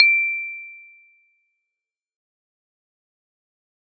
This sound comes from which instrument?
electronic keyboard